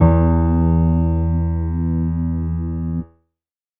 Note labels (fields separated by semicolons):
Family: keyboard; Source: electronic; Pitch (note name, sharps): E2; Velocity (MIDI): 50; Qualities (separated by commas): reverb